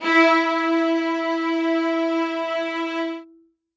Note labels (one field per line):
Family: string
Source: acoustic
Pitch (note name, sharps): E4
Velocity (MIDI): 127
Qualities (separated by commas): reverb